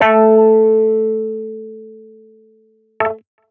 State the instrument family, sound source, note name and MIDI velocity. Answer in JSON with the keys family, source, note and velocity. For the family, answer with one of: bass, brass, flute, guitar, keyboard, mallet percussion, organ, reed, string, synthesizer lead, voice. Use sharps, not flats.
{"family": "guitar", "source": "electronic", "note": "A3", "velocity": 25}